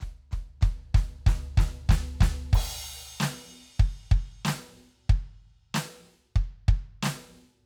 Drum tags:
rock
beat
94 BPM
4/4
crash, snare, floor tom, kick

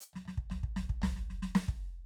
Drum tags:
jazz-funk
fill
116 BPM
4/4
hi-hat pedal, snare, floor tom, kick

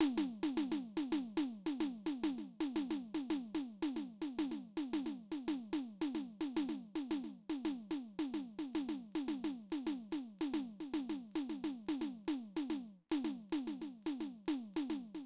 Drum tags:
Afro-Cuban rumba
beat
110 BPM
4/4
hi-hat pedal, snare

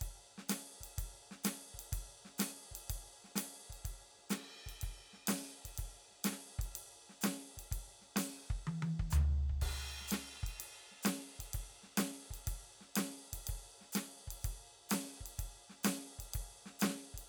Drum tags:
rock shuffle
beat
125 BPM
4/4
crash, ride, closed hi-hat, hi-hat pedal, snare, high tom, floor tom, kick

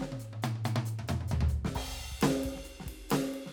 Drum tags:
rock
beat
136 BPM
4/4
crash, ride, hi-hat pedal, snare, cross-stick, high tom, mid tom, floor tom, kick

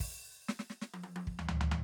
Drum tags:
Purdie shuffle
fill
130 BPM
4/4
open hi-hat, snare, high tom, floor tom, kick

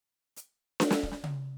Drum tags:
Motown
fill
148 BPM
4/4
hi-hat pedal, snare, high tom, kick

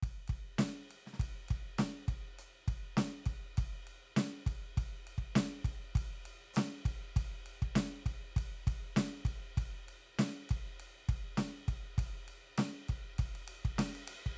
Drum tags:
rock
beat
100 BPM
4/4
ride, hi-hat pedal, snare, kick

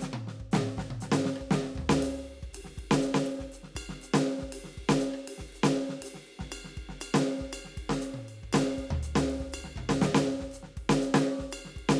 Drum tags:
songo
beat
120 BPM
4/4
ride, ride bell, closed hi-hat, hi-hat pedal, snare, cross-stick, high tom, mid tom, floor tom, kick

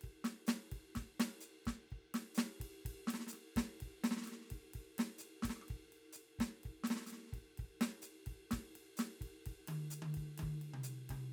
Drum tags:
bossa nova
beat
127 BPM
4/4
ride, hi-hat pedal, snare, cross-stick, high tom, mid tom, kick

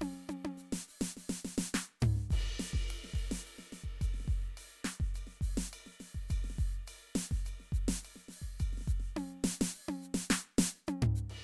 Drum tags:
Afro-Cuban
beat
105 BPM
4/4
ride, ride bell, closed hi-hat, open hi-hat, hi-hat pedal, snare, high tom, floor tom, kick

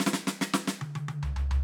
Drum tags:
punk
fill
144 BPM
4/4
snare, high tom, floor tom

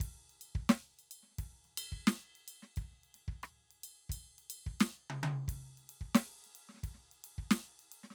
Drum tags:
prog rock
beat
110 BPM
5/4
ride, ride bell, percussion, snare, cross-stick, mid tom, floor tom, kick

